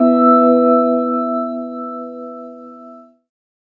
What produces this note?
synthesizer keyboard